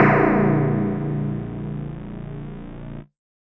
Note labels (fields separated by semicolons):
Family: mallet percussion; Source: electronic; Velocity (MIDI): 25